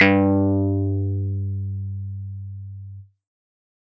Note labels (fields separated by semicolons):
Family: keyboard; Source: electronic; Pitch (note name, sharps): G2; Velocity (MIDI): 75; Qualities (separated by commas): distorted